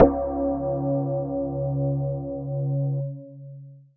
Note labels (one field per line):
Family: mallet percussion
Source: electronic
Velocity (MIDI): 75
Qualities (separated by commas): long release